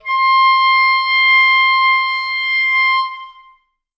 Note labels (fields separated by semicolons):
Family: reed; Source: acoustic; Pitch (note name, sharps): C6; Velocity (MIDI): 127; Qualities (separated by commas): long release, reverb